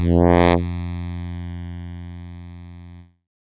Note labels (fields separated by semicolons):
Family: keyboard; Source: synthesizer; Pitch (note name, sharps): F2; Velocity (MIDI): 75; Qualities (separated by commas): bright, distorted